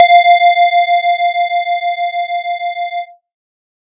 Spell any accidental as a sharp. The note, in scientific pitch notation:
F5